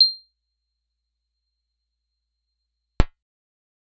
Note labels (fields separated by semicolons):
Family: guitar; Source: acoustic; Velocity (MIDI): 75; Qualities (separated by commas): percussive